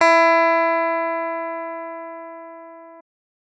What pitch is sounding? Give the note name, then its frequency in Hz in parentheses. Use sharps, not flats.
E4 (329.6 Hz)